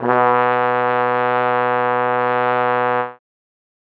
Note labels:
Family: brass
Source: acoustic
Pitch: B2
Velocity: 100

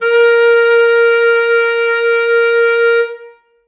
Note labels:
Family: reed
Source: acoustic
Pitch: A#4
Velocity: 127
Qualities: reverb

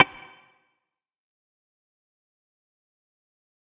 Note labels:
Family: guitar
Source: electronic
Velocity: 100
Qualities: distorted, fast decay, percussive

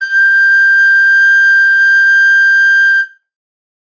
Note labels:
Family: flute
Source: acoustic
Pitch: G6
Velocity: 127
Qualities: bright

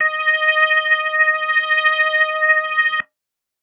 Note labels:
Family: organ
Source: electronic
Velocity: 75

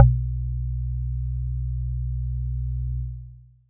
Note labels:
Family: mallet percussion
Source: acoustic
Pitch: B1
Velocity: 50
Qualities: dark

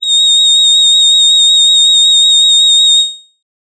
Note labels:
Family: voice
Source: synthesizer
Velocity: 25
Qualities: bright

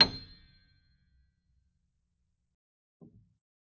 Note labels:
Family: keyboard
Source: acoustic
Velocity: 100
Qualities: fast decay, percussive

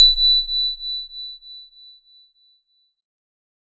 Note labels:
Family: organ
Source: electronic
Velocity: 127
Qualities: bright

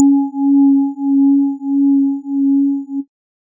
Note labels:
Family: organ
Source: electronic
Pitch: C#4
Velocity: 100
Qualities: dark

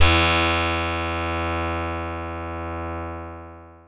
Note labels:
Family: guitar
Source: synthesizer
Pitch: E2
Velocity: 25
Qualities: bright, long release

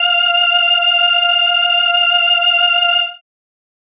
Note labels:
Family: keyboard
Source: synthesizer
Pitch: F5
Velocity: 127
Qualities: bright

